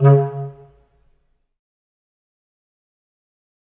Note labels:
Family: reed; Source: acoustic; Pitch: C#3; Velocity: 50; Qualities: dark, fast decay, percussive, reverb

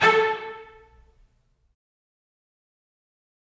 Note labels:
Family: string; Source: acoustic; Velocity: 50; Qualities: fast decay, percussive, reverb

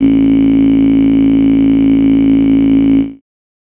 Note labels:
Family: voice; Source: synthesizer; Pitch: A1; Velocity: 127; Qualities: bright

